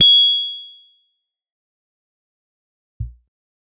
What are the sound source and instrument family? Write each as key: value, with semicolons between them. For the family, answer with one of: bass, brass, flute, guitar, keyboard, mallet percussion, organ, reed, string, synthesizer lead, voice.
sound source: electronic; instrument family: guitar